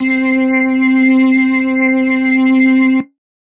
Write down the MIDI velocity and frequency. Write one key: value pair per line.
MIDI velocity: 100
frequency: 261.6 Hz